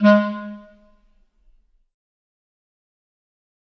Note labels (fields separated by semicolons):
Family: reed; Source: acoustic; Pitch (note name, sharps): G#3; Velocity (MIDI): 75; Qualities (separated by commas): fast decay, percussive, reverb